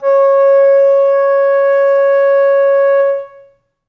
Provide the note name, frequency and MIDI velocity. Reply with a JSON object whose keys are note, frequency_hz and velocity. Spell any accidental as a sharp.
{"note": "C#5", "frequency_hz": 554.4, "velocity": 25}